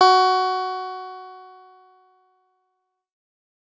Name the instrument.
electronic guitar